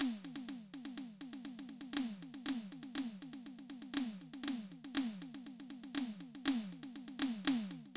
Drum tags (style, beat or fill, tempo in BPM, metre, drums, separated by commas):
march, beat, 120 BPM, 4/4, snare